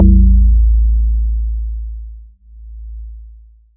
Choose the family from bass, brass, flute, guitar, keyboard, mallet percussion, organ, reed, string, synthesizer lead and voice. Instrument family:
guitar